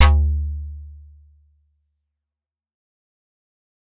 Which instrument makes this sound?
acoustic keyboard